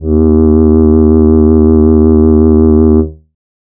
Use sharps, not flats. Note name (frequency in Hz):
D#2 (77.78 Hz)